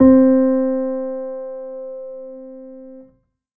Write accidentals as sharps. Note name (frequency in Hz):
C4 (261.6 Hz)